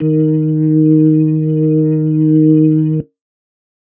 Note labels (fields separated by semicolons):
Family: organ; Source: electronic; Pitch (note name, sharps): D#3; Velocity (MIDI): 100; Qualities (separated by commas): dark